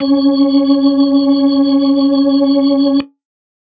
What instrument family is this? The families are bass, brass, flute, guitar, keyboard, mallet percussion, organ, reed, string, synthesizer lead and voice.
organ